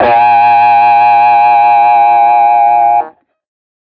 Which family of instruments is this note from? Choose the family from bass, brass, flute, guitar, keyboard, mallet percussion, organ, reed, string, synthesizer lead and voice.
guitar